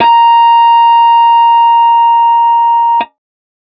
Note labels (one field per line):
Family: guitar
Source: electronic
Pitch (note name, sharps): A#5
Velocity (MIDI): 75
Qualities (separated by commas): distorted